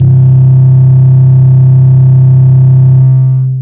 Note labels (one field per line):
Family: guitar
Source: electronic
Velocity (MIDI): 25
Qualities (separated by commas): bright, distorted, long release